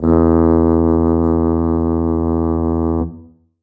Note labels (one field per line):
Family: brass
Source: acoustic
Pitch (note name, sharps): E2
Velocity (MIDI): 100